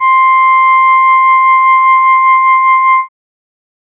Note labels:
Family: keyboard; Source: synthesizer; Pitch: C6; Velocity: 75

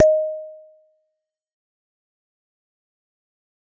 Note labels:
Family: mallet percussion; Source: acoustic; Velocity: 127; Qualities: fast decay, percussive

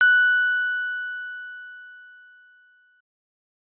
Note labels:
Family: keyboard; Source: electronic; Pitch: F#6; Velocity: 127; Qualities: bright

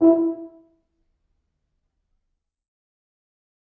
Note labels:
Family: brass; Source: acoustic; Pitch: E4; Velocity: 75; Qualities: fast decay, percussive, reverb

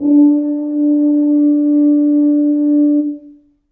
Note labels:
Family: brass; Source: acoustic; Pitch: D4; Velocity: 25; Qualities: dark, reverb

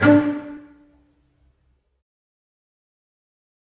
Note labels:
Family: string; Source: acoustic; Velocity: 75; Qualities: fast decay, percussive, reverb

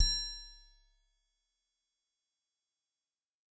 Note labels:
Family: mallet percussion; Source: acoustic; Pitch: C#1; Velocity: 127; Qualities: fast decay, percussive

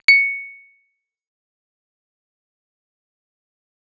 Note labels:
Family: bass; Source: synthesizer; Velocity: 50; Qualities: fast decay, percussive

